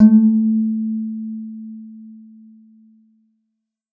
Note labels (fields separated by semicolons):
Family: guitar; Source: electronic; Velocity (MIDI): 75; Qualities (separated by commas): dark, reverb